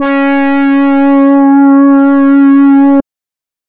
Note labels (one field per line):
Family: reed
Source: synthesizer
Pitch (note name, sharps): C#4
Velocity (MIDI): 50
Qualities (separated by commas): distorted, non-linear envelope